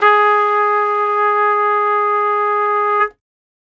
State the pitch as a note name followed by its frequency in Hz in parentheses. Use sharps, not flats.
G#4 (415.3 Hz)